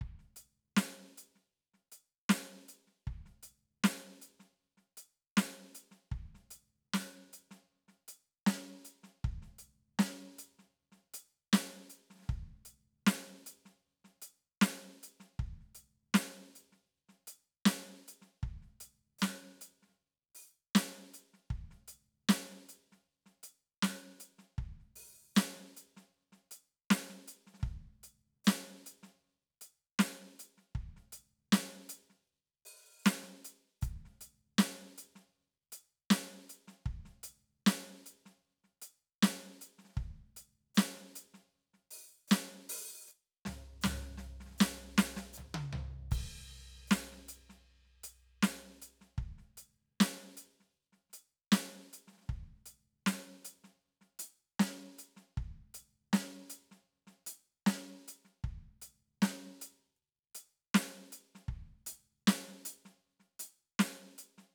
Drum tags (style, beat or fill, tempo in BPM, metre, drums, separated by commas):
country, beat, 78 BPM, 4/4, crash, closed hi-hat, open hi-hat, hi-hat pedal, snare, high tom, floor tom, kick